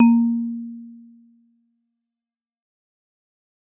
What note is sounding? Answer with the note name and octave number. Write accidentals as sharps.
A#3